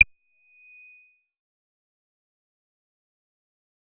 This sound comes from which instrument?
synthesizer bass